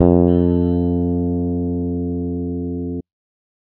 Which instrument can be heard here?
electronic bass